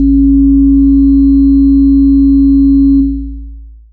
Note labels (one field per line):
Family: synthesizer lead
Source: synthesizer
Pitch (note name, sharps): A1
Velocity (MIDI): 127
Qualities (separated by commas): long release